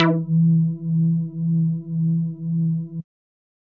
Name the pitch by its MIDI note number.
52